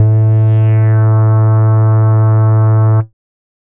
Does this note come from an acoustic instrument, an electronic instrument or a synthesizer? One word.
synthesizer